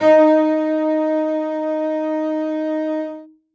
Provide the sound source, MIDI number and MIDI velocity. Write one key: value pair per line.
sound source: acoustic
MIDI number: 63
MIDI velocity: 127